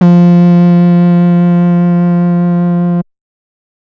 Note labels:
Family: bass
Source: synthesizer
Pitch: F3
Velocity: 75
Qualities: distorted

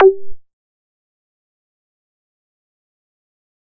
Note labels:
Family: bass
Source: synthesizer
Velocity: 50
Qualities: fast decay, percussive

